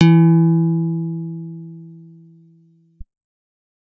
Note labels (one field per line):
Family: guitar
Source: acoustic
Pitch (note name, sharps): E3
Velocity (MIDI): 100